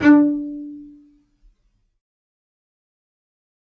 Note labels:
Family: string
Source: acoustic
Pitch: D4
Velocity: 25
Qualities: fast decay, reverb

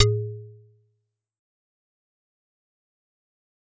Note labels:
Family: mallet percussion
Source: acoustic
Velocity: 50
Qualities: fast decay, percussive

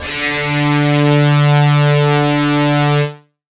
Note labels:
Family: guitar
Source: electronic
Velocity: 25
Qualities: distorted

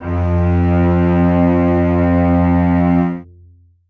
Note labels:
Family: string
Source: acoustic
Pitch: F2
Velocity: 100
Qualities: long release, reverb

